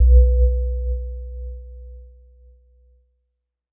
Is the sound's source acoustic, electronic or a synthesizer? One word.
electronic